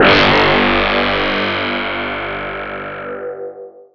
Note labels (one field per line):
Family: mallet percussion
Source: electronic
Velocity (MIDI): 75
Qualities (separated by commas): bright, distorted, long release, non-linear envelope